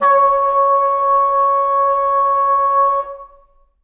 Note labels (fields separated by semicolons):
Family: reed; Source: acoustic; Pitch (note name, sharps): C#5; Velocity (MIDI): 25; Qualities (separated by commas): reverb